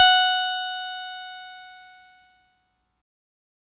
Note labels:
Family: keyboard; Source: electronic; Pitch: F#5; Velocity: 75; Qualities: bright, distorted

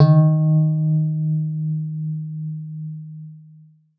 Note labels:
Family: guitar; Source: electronic; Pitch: D#3; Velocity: 100; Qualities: long release, reverb

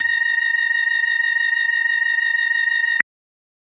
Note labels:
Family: organ; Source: electronic; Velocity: 100

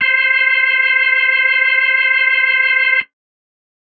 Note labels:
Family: organ; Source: electronic; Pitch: C5; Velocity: 25; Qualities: distorted

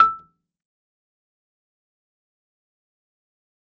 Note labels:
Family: mallet percussion; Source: acoustic; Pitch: E6; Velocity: 75; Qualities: fast decay, percussive, reverb

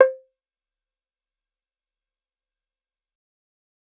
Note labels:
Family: bass; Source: synthesizer; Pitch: C5; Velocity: 127; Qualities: fast decay, percussive

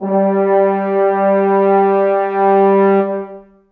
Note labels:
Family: brass; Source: acoustic; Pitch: G3; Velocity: 100; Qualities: long release, reverb

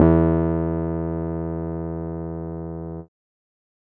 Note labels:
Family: keyboard; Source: electronic; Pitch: E2; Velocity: 127

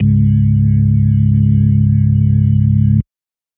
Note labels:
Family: organ; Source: electronic; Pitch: C#1; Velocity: 75; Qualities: dark

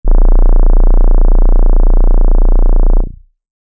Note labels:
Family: keyboard; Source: electronic; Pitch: A#0; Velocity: 127; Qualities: dark

